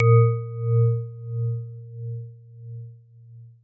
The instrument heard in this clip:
acoustic mallet percussion instrument